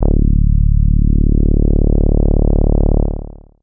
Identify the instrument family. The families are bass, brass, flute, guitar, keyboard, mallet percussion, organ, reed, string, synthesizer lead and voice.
bass